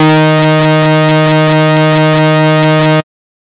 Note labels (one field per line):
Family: bass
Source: synthesizer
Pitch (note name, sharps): D#3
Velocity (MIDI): 127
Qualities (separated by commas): bright, distorted